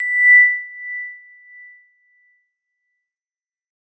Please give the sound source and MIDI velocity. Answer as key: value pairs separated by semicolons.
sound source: acoustic; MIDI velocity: 127